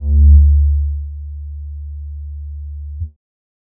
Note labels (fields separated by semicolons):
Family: bass; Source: synthesizer; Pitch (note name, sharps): D2; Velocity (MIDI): 25; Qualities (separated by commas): dark